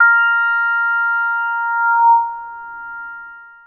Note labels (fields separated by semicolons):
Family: synthesizer lead; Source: synthesizer; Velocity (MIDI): 50; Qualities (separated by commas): long release